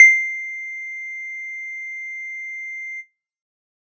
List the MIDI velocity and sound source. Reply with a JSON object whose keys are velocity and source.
{"velocity": 75, "source": "synthesizer"}